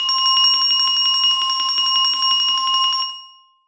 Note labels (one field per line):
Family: mallet percussion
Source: acoustic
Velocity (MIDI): 25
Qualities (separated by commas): reverb